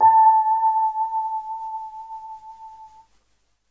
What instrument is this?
electronic keyboard